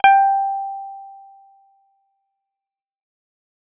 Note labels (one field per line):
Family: bass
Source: synthesizer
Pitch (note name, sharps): G5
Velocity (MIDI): 100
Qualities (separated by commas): fast decay